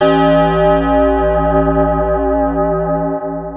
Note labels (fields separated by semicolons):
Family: guitar; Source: electronic; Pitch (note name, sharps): A1; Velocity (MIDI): 127; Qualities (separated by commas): long release, multiphonic, non-linear envelope